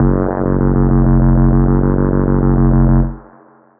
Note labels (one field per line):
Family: bass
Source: synthesizer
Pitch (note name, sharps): F#1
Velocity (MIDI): 25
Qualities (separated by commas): long release, reverb